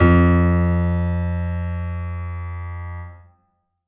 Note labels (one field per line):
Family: keyboard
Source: acoustic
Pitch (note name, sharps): F2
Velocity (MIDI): 100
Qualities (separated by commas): reverb